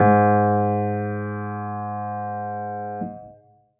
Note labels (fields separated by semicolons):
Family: keyboard; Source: acoustic; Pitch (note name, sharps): G#2; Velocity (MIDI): 25